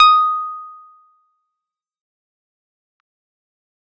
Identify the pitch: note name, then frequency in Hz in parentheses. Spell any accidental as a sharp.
D#6 (1245 Hz)